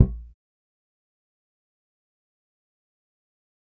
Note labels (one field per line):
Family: bass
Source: electronic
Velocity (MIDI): 25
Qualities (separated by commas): fast decay, percussive